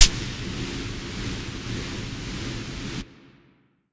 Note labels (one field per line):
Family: flute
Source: acoustic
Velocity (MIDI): 75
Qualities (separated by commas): distorted